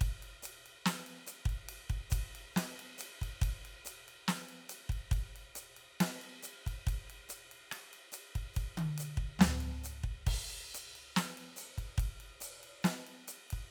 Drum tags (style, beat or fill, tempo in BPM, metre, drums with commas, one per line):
half-time rock
beat
140 BPM
4/4
crash, ride, hi-hat pedal, snare, cross-stick, high tom, floor tom, kick